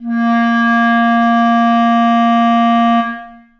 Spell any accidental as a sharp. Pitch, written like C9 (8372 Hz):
A#3 (233.1 Hz)